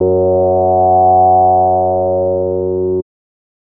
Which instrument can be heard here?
synthesizer bass